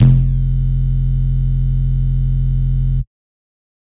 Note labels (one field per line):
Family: bass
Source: synthesizer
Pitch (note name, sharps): F1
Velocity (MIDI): 127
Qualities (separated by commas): bright, distorted